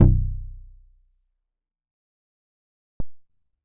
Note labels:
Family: bass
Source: synthesizer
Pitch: B0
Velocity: 100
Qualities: fast decay, percussive

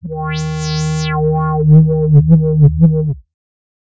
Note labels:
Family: bass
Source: synthesizer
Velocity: 75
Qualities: distorted, non-linear envelope

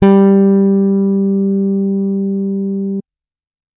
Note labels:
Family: bass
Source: electronic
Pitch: G3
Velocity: 100

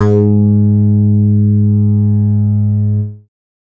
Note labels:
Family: bass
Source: synthesizer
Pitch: G#2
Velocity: 127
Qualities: distorted

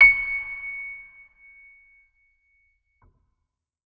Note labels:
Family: organ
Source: electronic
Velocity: 75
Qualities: reverb

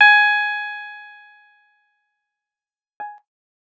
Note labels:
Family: guitar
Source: electronic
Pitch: G#5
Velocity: 50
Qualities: fast decay

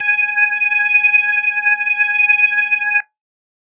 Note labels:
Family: organ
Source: electronic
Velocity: 25

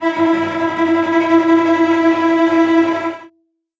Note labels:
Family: string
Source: acoustic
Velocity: 100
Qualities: bright, non-linear envelope, reverb

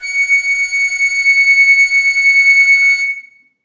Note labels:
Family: flute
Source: acoustic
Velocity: 25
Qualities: reverb

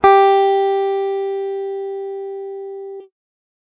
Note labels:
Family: guitar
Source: electronic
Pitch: G4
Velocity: 75

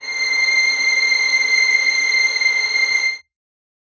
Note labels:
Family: string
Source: acoustic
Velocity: 50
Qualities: reverb

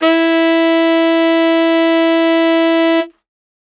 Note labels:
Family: reed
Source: acoustic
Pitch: E4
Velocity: 100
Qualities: bright

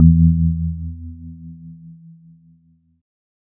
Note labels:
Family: keyboard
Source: electronic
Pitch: E2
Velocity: 75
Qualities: dark

